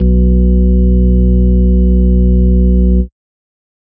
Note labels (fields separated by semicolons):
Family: organ; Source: electronic; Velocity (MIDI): 127